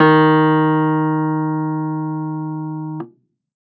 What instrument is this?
electronic keyboard